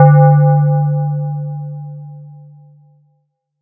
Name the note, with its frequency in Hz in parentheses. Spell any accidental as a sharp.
D3 (146.8 Hz)